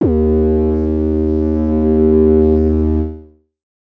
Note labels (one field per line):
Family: synthesizer lead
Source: synthesizer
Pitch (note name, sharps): D#2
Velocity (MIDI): 25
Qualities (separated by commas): distorted, multiphonic, non-linear envelope